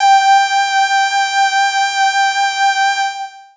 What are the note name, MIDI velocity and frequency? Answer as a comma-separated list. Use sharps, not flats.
G5, 75, 784 Hz